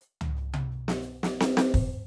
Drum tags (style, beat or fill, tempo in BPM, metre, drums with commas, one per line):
rock
fill
115 BPM
4/4
open hi-hat, hi-hat pedal, snare, cross-stick, high tom, floor tom, kick